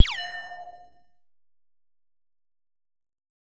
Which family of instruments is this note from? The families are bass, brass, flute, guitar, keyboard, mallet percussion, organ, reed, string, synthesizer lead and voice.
bass